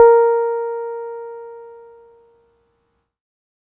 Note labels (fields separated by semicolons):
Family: keyboard; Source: electronic; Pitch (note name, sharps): A#4; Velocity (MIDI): 25; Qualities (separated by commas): dark